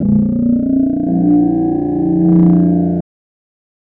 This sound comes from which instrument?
synthesizer voice